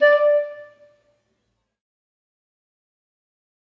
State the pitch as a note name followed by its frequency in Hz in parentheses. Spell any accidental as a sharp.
D5 (587.3 Hz)